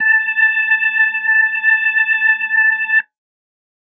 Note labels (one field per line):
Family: organ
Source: electronic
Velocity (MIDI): 75